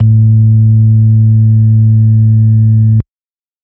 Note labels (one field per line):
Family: organ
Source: electronic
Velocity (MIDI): 127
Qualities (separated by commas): dark